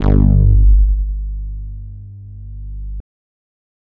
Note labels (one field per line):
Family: bass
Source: synthesizer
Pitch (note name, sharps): G1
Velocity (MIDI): 75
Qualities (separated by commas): distorted